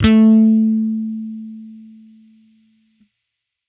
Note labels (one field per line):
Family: bass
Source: electronic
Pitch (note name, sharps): A3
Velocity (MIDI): 100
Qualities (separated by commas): distorted